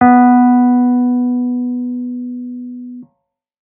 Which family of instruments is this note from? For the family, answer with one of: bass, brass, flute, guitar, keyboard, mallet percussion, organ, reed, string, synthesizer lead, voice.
keyboard